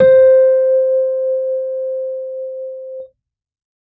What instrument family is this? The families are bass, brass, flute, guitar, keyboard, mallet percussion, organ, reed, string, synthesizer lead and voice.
keyboard